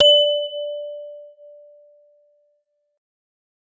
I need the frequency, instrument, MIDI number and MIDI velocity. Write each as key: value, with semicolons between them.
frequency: 587.3 Hz; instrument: acoustic mallet percussion instrument; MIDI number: 74; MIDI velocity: 75